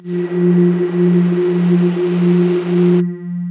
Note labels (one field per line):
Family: voice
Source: synthesizer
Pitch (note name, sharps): F3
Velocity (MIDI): 100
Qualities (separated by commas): distorted, long release